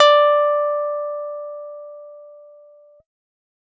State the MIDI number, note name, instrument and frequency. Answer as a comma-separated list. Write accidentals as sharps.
74, D5, electronic guitar, 587.3 Hz